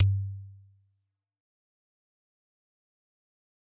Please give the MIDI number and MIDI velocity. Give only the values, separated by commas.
43, 100